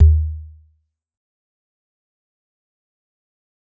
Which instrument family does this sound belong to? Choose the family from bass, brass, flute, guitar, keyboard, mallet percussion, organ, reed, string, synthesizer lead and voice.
mallet percussion